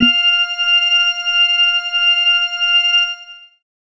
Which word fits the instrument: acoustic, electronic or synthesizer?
electronic